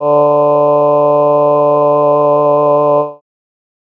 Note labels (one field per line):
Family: voice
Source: synthesizer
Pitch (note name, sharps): D3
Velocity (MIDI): 50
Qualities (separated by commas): bright